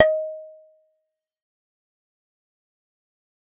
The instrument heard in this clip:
synthesizer bass